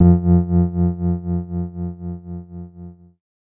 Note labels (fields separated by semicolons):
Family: keyboard; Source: electronic; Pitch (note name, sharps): F2; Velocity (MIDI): 127; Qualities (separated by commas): dark